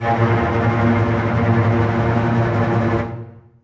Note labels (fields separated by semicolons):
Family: string; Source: acoustic; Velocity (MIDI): 127; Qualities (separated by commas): non-linear envelope, reverb